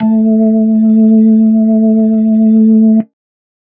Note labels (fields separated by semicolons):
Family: organ; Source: electronic; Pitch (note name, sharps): A3; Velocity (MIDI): 127